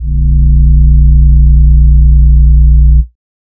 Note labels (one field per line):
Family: voice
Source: synthesizer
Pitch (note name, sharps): A#0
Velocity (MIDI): 100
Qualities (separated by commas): dark